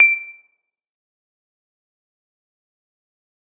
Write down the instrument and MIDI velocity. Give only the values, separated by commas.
acoustic mallet percussion instrument, 75